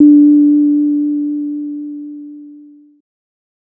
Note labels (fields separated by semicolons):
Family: bass; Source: synthesizer; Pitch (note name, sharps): D4; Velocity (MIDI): 25; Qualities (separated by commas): distorted